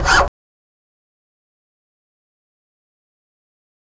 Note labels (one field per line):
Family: bass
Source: electronic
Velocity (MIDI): 25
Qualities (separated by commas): fast decay, percussive, reverb